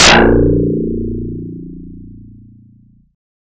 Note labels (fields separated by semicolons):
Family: bass; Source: synthesizer; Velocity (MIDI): 127; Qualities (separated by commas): bright